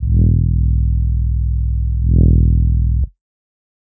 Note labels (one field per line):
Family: bass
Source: synthesizer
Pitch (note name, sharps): E0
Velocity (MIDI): 127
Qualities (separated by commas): dark